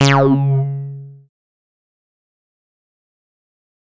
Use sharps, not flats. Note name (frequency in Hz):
C#3 (138.6 Hz)